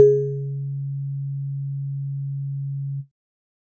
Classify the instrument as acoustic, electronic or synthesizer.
electronic